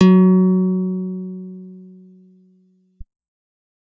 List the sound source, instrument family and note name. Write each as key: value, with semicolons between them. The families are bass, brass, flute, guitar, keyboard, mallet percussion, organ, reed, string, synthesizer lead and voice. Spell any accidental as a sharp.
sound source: acoustic; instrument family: guitar; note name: F#3